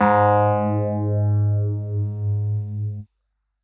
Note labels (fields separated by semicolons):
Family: keyboard; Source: electronic; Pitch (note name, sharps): G#2; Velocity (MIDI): 100; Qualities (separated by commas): distorted